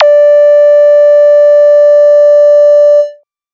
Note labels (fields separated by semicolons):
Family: bass; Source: synthesizer; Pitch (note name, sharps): D5; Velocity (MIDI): 127; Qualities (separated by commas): distorted